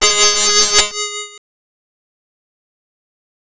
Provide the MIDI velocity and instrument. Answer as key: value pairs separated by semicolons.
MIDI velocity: 127; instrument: synthesizer bass